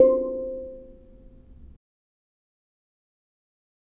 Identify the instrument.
acoustic mallet percussion instrument